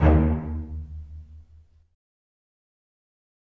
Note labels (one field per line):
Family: string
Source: acoustic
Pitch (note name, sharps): D#2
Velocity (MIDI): 25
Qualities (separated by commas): fast decay, reverb